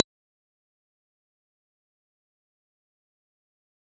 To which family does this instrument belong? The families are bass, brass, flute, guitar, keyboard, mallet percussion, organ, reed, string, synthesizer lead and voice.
guitar